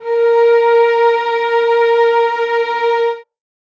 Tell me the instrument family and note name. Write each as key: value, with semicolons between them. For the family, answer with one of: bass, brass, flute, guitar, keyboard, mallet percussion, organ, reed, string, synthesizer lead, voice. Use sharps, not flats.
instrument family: string; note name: A#4